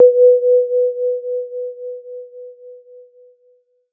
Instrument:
electronic keyboard